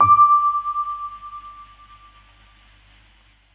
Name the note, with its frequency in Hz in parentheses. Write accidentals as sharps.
D6 (1175 Hz)